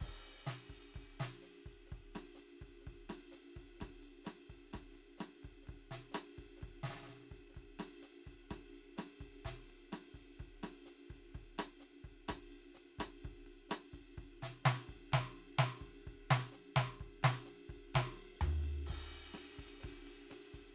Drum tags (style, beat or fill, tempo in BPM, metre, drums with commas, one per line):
bossa nova
beat
127 BPM
4/4
crash, ride, hi-hat pedal, snare, cross-stick, floor tom, kick